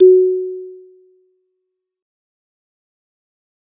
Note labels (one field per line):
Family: mallet percussion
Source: acoustic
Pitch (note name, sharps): F#4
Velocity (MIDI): 75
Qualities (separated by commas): fast decay